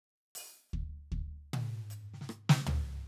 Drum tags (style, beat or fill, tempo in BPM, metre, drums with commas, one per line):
reggae
fill
78 BPM
4/4
percussion, snare, cross-stick, high tom, floor tom, kick